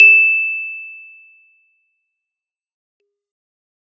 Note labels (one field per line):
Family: keyboard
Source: acoustic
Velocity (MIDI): 75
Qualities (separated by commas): bright, fast decay